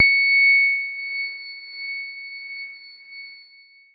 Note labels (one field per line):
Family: keyboard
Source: electronic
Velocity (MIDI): 127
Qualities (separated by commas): long release